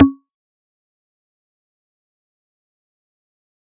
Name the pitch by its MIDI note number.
61